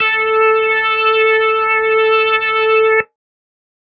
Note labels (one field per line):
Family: organ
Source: electronic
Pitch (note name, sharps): A4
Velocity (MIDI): 25